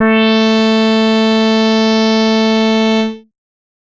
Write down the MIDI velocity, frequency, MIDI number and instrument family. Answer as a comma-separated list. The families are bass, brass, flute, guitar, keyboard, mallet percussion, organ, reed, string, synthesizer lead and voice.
75, 220 Hz, 57, bass